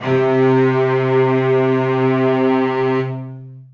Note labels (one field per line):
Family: string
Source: acoustic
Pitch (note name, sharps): C3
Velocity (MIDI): 100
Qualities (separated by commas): long release, reverb